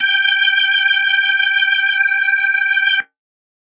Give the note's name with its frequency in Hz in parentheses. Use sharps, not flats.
G5 (784 Hz)